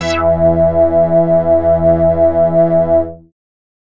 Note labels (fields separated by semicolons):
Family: bass; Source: synthesizer; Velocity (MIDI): 100; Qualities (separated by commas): distorted